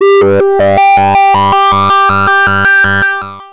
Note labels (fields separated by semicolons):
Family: bass; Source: synthesizer; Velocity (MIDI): 50; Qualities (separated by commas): distorted, long release, multiphonic, tempo-synced